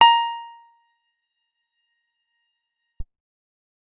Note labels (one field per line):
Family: guitar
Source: acoustic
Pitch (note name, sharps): A#5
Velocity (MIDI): 50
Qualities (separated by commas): percussive